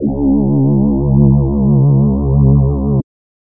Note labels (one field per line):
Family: voice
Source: synthesizer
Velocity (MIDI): 100